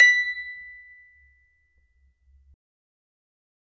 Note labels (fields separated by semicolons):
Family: mallet percussion; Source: acoustic; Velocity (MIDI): 100; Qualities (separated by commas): fast decay, percussive, reverb